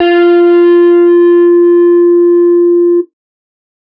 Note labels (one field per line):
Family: guitar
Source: electronic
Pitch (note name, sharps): F4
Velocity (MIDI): 100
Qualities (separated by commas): distorted